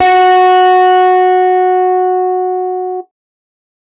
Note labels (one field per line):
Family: guitar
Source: electronic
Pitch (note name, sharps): F#4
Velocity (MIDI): 75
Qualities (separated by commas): distorted